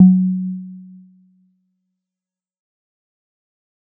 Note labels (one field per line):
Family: mallet percussion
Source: acoustic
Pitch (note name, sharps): F#3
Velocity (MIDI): 25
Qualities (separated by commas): fast decay